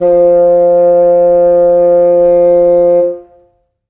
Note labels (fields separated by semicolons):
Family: reed; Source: acoustic; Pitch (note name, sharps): F3; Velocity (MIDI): 25; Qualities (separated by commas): reverb